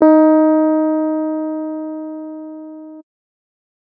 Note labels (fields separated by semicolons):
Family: keyboard; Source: electronic; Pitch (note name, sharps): D#4; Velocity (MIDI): 50